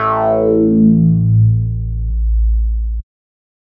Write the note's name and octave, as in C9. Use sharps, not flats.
A1